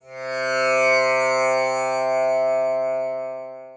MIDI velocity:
75